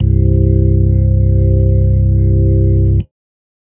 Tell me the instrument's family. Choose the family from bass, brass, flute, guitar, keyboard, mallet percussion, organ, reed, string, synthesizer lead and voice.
organ